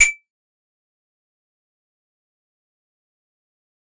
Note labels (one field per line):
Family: keyboard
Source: acoustic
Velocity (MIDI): 127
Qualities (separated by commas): fast decay, percussive